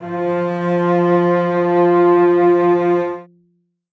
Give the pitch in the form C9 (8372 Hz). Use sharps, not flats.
F3 (174.6 Hz)